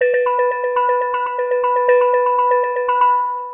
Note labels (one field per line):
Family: mallet percussion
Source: synthesizer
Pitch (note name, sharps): B4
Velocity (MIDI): 100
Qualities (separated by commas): long release, multiphonic, percussive, tempo-synced